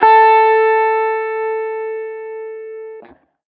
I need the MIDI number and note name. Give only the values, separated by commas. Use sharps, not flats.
69, A4